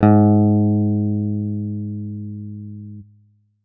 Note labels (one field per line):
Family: guitar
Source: electronic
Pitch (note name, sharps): G#2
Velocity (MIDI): 50